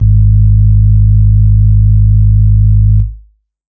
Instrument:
electronic organ